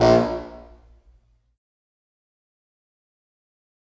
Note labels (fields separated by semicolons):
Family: reed; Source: acoustic; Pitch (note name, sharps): A#1; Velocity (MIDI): 100; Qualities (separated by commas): distorted, fast decay, percussive, reverb